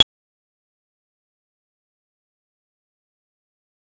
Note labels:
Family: bass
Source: synthesizer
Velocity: 50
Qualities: fast decay, percussive

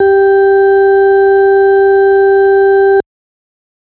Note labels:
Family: organ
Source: electronic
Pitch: G4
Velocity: 100

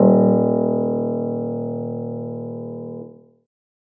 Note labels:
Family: keyboard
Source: acoustic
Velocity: 50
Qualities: reverb

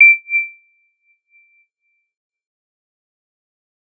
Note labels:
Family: bass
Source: synthesizer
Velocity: 50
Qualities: fast decay, percussive

